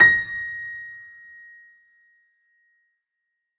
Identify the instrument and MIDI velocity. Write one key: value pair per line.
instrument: acoustic keyboard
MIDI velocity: 75